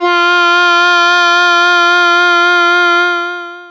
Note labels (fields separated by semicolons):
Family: voice; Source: synthesizer; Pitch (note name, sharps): F4; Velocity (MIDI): 75; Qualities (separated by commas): distorted, long release